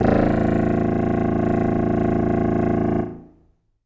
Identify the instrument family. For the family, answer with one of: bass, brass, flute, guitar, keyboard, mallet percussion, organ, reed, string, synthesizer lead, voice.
reed